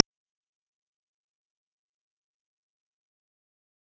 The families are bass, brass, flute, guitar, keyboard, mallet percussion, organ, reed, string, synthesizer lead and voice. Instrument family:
bass